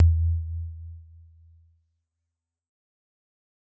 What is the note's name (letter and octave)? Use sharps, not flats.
E2